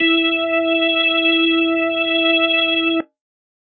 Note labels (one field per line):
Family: organ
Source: electronic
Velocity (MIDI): 25